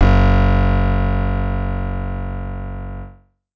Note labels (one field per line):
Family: keyboard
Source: synthesizer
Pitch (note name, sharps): F#1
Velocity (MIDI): 127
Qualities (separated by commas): distorted